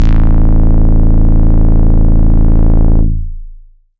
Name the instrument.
synthesizer bass